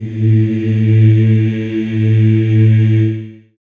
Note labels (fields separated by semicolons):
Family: voice; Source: acoustic; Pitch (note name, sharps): A2; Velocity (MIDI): 25; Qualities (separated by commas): reverb